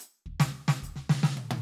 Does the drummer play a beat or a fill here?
fill